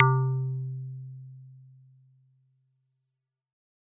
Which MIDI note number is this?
48